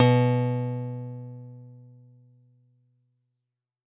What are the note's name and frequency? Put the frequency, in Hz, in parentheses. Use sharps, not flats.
B2 (123.5 Hz)